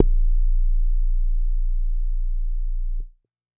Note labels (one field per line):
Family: bass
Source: synthesizer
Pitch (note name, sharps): A#0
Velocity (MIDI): 75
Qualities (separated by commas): distorted